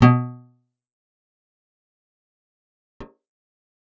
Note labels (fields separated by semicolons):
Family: guitar; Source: acoustic; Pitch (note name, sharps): B2; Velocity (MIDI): 127; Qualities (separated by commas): fast decay, percussive, reverb